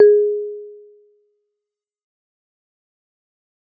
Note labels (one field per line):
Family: mallet percussion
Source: acoustic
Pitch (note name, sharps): G#4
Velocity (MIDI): 75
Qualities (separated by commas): fast decay